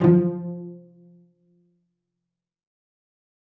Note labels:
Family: string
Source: acoustic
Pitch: F3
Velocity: 127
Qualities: dark, fast decay, reverb

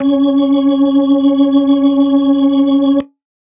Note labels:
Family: organ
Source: electronic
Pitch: C#4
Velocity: 100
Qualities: reverb

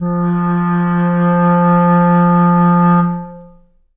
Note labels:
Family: reed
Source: acoustic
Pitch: F3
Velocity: 25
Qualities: dark, long release, reverb

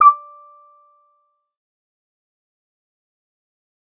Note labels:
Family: bass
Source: synthesizer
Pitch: D6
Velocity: 25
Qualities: distorted, fast decay, percussive

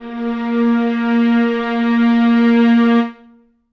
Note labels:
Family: string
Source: acoustic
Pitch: A#3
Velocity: 50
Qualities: reverb

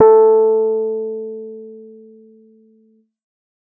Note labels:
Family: keyboard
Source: electronic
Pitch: A4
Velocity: 75

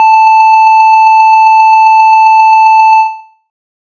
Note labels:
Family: bass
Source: synthesizer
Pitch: A5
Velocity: 127

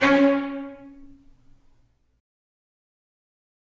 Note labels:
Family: string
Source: acoustic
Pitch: C#4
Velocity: 127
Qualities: fast decay, reverb

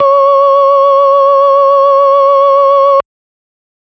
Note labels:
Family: organ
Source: electronic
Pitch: C#5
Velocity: 25

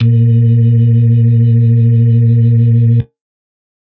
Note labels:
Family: organ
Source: electronic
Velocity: 50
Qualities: dark

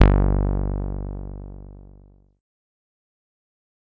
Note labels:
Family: bass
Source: synthesizer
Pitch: G1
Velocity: 50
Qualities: distorted, fast decay

